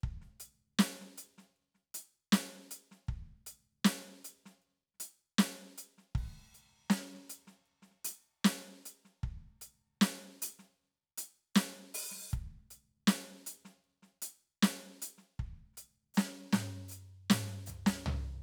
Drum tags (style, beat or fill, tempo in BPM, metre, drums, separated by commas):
country, beat, 78 BPM, 4/4, crash, closed hi-hat, open hi-hat, hi-hat pedal, snare, mid tom, floor tom, kick